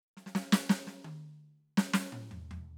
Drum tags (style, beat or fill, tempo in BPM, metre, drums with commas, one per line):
soft pop
fill
83 BPM
4/4
snare, high tom, mid tom, floor tom